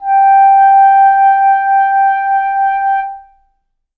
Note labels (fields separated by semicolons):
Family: reed; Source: acoustic; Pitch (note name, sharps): G5; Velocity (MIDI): 75; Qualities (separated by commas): reverb